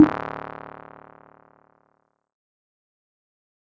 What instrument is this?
electronic keyboard